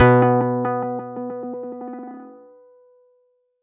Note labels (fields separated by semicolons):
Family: guitar; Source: electronic; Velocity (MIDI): 127